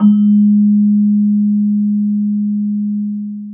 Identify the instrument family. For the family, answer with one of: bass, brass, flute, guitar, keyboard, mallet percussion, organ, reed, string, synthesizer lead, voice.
mallet percussion